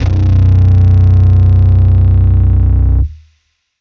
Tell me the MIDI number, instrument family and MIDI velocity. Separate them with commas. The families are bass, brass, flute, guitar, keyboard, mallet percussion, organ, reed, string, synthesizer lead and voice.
23, bass, 100